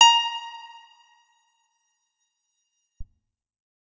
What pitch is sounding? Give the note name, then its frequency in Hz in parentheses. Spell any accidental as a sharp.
A#5 (932.3 Hz)